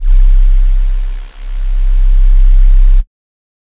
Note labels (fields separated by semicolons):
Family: flute; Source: synthesizer; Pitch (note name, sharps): C1; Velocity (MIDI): 127; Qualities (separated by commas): dark